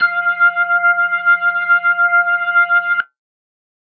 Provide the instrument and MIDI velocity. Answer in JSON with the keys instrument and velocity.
{"instrument": "electronic organ", "velocity": 127}